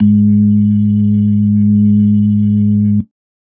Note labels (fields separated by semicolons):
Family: organ; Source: electronic; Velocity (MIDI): 100; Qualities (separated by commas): dark